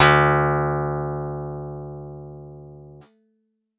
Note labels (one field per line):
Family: guitar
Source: synthesizer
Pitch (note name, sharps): D2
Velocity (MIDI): 75